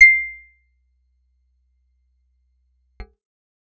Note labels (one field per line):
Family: guitar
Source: acoustic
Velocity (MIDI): 127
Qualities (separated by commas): percussive